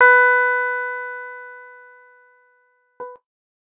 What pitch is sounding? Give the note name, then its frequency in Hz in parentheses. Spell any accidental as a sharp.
B4 (493.9 Hz)